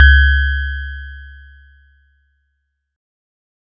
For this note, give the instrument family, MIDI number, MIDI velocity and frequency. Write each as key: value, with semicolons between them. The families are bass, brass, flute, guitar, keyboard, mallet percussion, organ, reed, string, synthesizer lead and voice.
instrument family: mallet percussion; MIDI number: 37; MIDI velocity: 50; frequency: 69.3 Hz